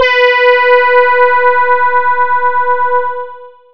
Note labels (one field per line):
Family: voice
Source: synthesizer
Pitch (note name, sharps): B4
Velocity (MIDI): 127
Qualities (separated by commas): long release